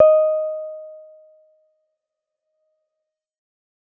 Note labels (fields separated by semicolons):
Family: keyboard; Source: electronic; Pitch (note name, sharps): D#5; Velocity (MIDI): 25; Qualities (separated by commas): dark